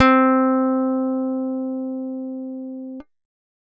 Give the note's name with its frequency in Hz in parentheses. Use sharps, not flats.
C4 (261.6 Hz)